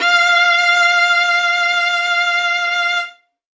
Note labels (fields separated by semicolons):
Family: string; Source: acoustic; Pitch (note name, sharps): F5; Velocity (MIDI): 127; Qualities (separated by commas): bright, reverb